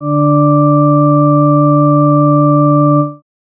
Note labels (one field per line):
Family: organ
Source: electronic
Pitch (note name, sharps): D3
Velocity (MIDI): 25